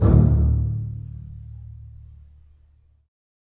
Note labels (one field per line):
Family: string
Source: acoustic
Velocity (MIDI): 25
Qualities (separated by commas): reverb